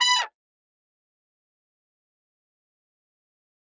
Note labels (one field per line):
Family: brass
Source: acoustic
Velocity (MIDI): 75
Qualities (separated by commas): bright, fast decay, percussive, reverb